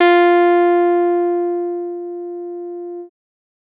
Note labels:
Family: bass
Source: synthesizer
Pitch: F4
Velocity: 75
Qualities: distorted

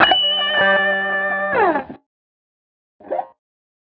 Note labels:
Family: guitar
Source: electronic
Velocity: 127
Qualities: distorted, fast decay

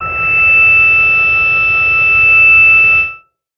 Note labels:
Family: bass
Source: synthesizer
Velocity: 25

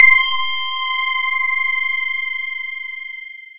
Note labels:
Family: mallet percussion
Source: electronic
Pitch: C6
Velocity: 127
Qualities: bright, distorted, long release, non-linear envelope

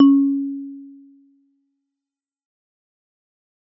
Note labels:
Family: mallet percussion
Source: acoustic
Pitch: C#4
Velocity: 100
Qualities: fast decay

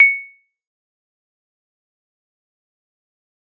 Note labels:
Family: mallet percussion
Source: acoustic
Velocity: 25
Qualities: fast decay, percussive

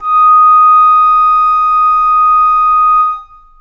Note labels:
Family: flute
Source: acoustic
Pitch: D#6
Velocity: 25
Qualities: long release, reverb

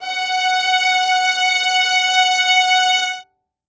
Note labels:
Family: string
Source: acoustic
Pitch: F#5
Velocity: 100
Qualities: reverb

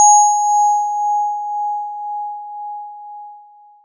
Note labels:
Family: mallet percussion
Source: acoustic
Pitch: G#5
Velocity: 50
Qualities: bright, long release

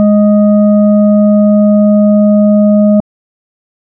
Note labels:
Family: organ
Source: electronic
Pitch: G#3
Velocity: 100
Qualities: dark

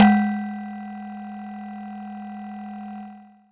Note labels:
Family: mallet percussion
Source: acoustic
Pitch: G#3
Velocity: 100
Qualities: distorted

